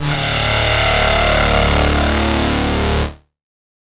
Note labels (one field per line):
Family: guitar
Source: electronic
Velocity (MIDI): 25